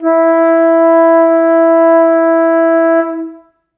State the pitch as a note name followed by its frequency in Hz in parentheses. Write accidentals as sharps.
E4 (329.6 Hz)